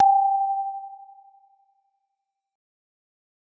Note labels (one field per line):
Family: mallet percussion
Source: acoustic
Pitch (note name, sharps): G5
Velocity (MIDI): 75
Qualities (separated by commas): fast decay